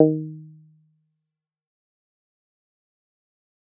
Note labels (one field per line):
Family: guitar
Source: electronic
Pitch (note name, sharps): D#3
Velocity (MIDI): 50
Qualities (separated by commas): fast decay, percussive